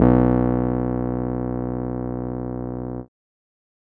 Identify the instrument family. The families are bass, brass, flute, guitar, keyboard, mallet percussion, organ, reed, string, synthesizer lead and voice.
keyboard